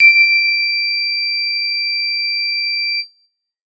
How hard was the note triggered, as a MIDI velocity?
75